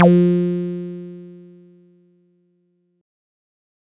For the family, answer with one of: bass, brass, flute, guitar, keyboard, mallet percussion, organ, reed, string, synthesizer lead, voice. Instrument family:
bass